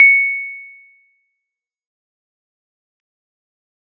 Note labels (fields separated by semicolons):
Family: keyboard; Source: electronic; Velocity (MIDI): 127; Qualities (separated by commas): fast decay, percussive